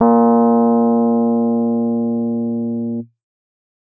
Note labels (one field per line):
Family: keyboard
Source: electronic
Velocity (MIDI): 127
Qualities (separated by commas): distorted